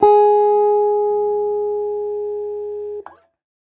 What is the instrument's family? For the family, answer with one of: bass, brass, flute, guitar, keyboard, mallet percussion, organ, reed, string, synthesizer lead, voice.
guitar